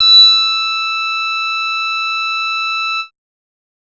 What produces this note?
synthesizer bass